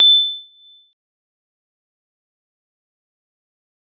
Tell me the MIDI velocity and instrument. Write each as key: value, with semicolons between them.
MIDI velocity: 50; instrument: acoustic mallet percussion instrument